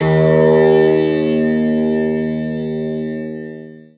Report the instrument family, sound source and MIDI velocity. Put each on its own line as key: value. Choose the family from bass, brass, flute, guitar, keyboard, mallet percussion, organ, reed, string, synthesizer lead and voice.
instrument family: guitar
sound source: acoustic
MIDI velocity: 25